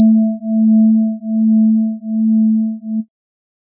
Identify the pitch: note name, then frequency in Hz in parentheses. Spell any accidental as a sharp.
A3 (220 Hz)